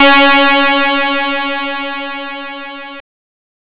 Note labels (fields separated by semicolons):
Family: guitar; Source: synthesizer; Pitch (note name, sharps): C#4; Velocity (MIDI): 50; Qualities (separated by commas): bright, distorted